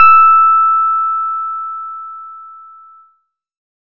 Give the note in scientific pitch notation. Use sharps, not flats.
E6